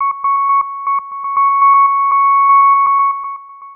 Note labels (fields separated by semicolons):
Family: synthesizer lead; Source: synthesizer; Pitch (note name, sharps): C#6; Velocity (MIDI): 25; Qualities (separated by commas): long release, tempo-synced